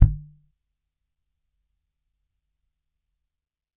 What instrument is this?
electronic bass